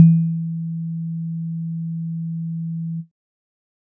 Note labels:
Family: keyboard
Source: electronic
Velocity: 25

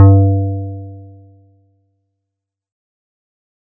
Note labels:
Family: keyboard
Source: electronic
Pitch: G2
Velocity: 75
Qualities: fast decay

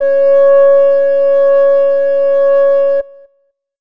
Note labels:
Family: flute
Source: acoustic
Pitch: C#5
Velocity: 25

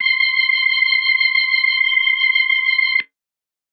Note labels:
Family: organ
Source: electronic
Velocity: 25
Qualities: reverb

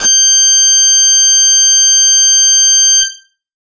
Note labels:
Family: guitar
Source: electronic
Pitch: G6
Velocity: 25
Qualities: distorted

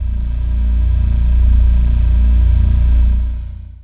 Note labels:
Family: voice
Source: synthesizer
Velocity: 75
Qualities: distorted, long release

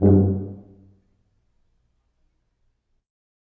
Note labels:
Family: brass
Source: acoustic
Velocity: 75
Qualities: dark, percussive, reverb

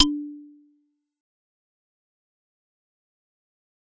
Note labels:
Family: mallet percussion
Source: acoustic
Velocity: 25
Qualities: fast decay, percussive

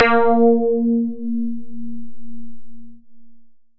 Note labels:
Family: synthesizer lead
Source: synthesizer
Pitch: A#3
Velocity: 75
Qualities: long release

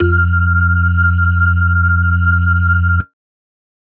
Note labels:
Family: organ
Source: electronic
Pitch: F2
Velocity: 25

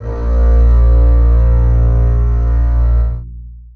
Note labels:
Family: string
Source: acoustic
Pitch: A#1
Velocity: 50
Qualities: long release, reverb

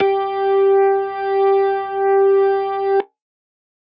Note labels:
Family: organ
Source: electronic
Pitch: G4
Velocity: 100

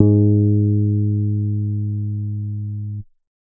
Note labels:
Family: bass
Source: synthesizer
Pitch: G#2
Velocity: 50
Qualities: dark, reverb

